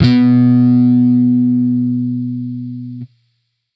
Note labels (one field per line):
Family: bass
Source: electronic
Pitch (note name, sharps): B2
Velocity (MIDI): 100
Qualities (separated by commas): distorted